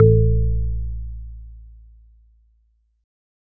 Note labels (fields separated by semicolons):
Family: organ; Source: electronic; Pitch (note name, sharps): A1; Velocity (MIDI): 50